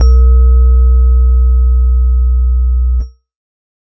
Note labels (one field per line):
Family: keyboard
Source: electronic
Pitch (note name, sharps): B1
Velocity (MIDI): 50